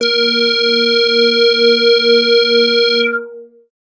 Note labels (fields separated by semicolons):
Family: bass; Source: synthesizer; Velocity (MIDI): 127; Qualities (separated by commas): distorted, long release, multiphonic